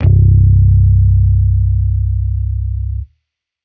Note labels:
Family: bass; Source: electronic; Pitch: C1; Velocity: 50; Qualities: distorted

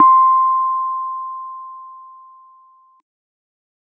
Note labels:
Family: keyboard; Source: electronic; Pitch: C6; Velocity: 50

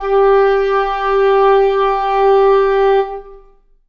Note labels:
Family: reed; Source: acoustic; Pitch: G4; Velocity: 50; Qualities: long release, reverb

